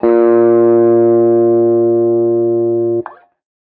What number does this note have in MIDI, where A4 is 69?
46